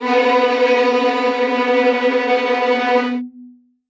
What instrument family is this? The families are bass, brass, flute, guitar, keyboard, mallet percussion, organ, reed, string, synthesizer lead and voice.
string